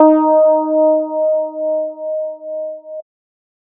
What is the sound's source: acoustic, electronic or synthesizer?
synthesizer